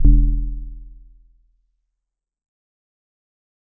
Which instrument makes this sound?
acoustic mallet percussion instrument